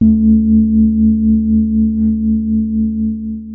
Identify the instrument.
electronic keyboard